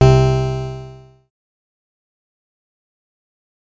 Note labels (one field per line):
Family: bass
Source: synthesizer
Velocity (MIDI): 100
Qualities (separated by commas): bright, distorted, fast decay